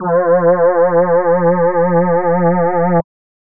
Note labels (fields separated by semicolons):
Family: voice; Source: synthesizer; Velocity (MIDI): 75